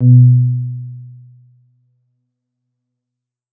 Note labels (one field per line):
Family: keyboard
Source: electronic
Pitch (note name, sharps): B2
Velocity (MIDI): 50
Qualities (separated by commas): dark